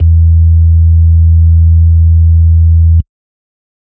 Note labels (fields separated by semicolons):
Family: organ; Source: electronic; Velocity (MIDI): 50; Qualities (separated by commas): dark